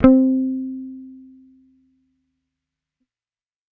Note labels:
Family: bass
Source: electronic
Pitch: C4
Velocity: 75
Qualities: fast decay

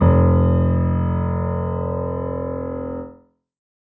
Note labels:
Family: keyboard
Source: acoustic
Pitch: F1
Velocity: 75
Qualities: reverb

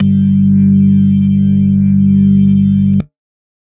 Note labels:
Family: organ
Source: electronic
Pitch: G1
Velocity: 75

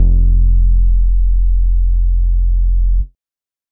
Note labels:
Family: bass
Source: synthesizer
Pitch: F1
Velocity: 50

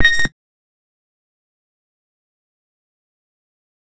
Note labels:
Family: bass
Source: synthesizer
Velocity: 50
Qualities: fast decay, percussive

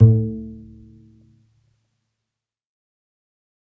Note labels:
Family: string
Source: acoustic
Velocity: 75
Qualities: fast decay, percussive, reverb

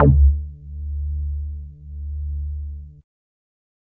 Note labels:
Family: bass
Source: synthesizer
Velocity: 75

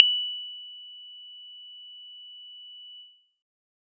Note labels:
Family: guitar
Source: synthesizer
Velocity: 50

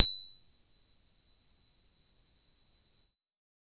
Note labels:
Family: keyboard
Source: electronic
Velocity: 127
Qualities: percussive, reverb

